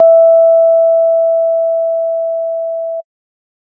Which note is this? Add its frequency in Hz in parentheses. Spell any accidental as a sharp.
E5 (659.3 Hz)